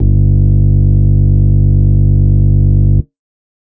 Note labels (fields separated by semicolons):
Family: organ; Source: electronic; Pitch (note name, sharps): G1; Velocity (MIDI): 50; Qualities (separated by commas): distorted